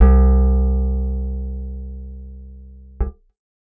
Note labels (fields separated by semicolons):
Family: guitar; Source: acoustic; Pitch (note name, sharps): C2; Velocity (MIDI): 75